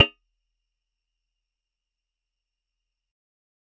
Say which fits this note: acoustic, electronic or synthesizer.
acoustic